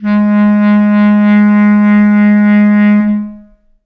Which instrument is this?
acoustic reed instrument